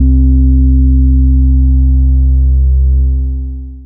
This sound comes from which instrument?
synthesizer bass